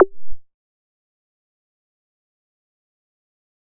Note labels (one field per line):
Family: bass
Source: synthesizer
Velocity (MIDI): 25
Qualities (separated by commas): fast decay, percussive